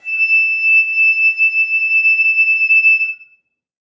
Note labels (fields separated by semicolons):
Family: flute; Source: acoustic; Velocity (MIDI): 25; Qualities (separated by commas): reverb